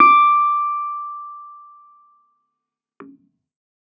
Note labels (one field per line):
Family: keyboard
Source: electronic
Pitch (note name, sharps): D6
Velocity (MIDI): 75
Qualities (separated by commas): fast decay